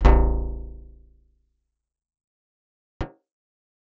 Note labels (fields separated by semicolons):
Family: guitar; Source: acoustic; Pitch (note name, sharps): A0; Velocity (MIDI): 75; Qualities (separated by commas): fast decay, reverb